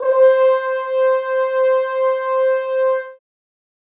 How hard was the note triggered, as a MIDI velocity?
75